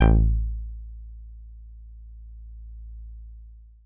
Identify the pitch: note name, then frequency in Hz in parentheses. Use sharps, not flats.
A1 (55 Hz)